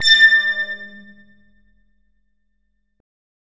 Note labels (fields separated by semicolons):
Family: bass; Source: synthesizer; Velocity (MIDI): 127; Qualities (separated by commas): bright, distorted